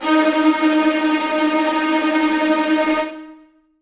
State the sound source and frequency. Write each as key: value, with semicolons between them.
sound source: acoustic; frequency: 311.1 Hz